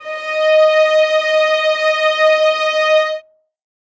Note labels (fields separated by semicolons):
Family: string; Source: acoustic; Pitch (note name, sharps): D#5; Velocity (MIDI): 50; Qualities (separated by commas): reverb